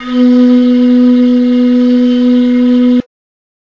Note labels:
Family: flute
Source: acoustic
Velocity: 25

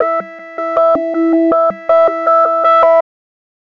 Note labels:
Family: bass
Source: synthesizer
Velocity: 50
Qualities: tempo-synced

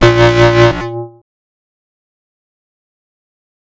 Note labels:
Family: bass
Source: synthesizer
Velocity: 75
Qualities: distorted, fast decay, multiphonic

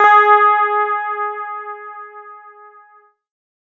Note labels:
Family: guitar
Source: electronic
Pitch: G#4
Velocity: 25

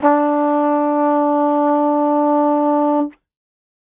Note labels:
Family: brass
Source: acoustic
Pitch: D4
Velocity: 25

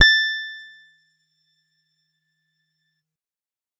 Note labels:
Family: guitar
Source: electronic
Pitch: A6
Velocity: 75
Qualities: bright, percussive

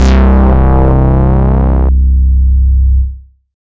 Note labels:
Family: bass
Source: synthesizer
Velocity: 100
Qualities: bright, distorted

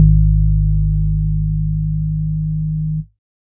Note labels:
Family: organ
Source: electronic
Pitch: G#1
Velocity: 25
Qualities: dark

